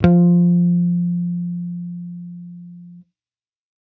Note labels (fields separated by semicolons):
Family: bass; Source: electronic; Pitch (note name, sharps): F3; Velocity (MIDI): 100